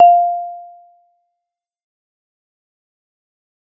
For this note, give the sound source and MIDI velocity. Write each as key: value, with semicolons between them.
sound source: acoustic; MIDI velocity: 127